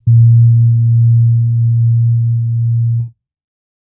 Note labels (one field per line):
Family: keyboard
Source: electronic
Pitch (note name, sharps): A#2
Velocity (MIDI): 25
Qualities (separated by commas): dark